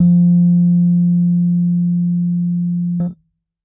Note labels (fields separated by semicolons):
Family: keyboard; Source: electronic; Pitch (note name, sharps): F3; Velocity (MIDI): 50; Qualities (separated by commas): dark